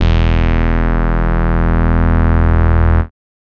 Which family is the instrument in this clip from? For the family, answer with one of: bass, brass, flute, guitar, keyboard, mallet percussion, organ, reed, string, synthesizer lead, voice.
bass